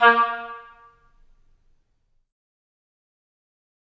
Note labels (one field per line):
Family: reed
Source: acoustic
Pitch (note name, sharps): A#3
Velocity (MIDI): 75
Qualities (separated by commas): fast decay, percussive, reverb